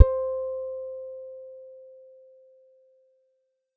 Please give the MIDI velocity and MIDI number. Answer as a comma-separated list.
127, 72